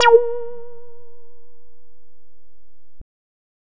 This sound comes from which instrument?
synthesizer bass